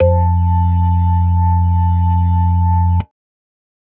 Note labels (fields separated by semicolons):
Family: organ; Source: electronic; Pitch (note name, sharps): F2; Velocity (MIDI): 100